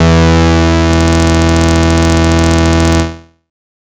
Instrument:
synthesizer bass